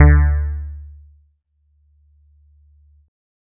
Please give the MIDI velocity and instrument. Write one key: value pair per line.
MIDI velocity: 100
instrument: electronic keyboard